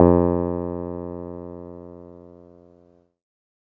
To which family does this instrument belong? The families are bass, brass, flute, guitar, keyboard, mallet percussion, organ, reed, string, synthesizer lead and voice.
keyboard